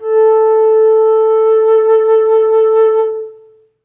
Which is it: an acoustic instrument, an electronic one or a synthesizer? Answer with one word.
acoustic